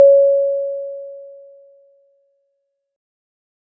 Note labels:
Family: mallet percussion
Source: acoustic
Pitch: C#5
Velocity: 50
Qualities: bright

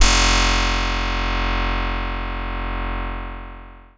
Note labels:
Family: guitar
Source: synthesizer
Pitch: F1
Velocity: 25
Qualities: bright, long release

